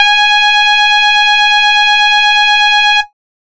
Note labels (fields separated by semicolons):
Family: bass; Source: synthesizer; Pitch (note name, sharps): G#5; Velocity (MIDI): 127; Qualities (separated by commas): bright, distorted, multiphonic, tempo-synced